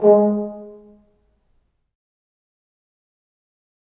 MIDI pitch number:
56